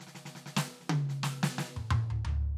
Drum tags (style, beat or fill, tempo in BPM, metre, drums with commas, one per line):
New Orleans funk
fill
93 BPM
4/4
snare, high tom, mid tom, floor tom